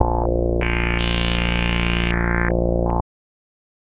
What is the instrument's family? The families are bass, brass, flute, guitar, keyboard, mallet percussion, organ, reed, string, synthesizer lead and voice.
bass